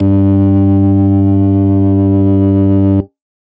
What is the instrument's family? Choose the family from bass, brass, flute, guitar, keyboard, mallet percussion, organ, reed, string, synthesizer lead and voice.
organ